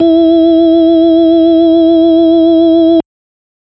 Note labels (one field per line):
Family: organ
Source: electronic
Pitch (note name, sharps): E4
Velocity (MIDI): 50